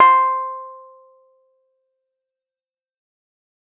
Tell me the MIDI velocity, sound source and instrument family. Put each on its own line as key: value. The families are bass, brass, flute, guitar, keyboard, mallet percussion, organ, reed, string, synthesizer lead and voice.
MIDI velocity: 75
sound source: electronic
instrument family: keyboard